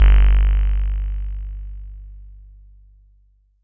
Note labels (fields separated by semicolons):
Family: bass; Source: synthesizer; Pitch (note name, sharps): G1; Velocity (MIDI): 75; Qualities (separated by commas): bright, distorted